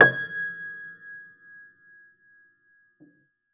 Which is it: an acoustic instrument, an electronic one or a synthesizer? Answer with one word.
acoustic